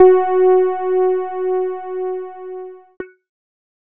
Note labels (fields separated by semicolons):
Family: keyboard; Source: electronic; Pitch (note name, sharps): F#4; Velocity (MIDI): 50; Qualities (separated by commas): distorted